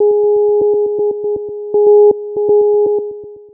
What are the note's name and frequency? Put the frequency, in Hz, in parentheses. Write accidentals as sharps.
G#4 (415.3 Hz)